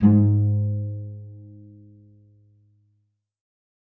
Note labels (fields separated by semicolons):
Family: string; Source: acoustic; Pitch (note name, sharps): G#2; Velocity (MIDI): 100; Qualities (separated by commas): dark, reverb